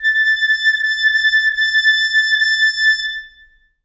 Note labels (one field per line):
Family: reed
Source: acoustic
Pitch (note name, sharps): A6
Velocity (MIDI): 50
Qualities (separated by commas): reverb